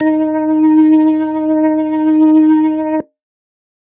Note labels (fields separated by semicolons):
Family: organ; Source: electronic; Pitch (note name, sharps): D#4; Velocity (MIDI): 50